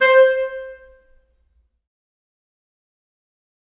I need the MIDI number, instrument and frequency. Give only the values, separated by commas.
72, acoustic reed instrument, 523.3 Hz